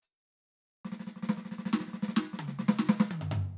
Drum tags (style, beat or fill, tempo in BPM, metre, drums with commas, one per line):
hip-hop
fill
67 BPM
4/4
hi-hat pedal, snare, high tom, floor tom